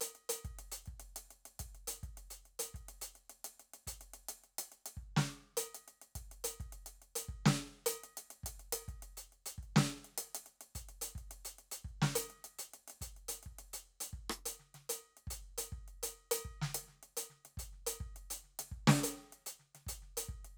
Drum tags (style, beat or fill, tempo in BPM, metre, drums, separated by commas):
Afro-Cuban, beat, 105 BPM, 4/4, closed hi-hat, snare, cross-stick, kick